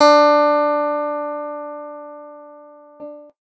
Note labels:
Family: guitar; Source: electronic; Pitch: D4; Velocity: 100

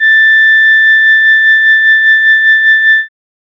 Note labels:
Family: keyboard; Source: synthesizer; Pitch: A6; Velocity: 50; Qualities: bright

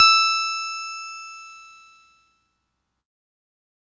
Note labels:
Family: keyboard; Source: electronic; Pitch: E6; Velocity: 127

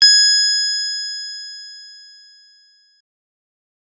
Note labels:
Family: keyboard; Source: electronic; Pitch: G#6; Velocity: 25; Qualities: bright

